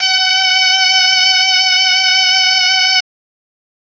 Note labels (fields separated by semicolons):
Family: reed; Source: electronic; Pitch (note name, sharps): F#5; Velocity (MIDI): 127; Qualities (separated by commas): bright, reverb